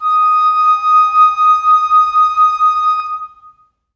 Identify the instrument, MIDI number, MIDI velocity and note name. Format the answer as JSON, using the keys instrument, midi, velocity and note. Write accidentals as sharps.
{"instrument": "acoustic flute", "midi": 87, "velocity": 25, "note": "D#6"}